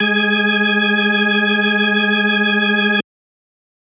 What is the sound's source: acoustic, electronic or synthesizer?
electronic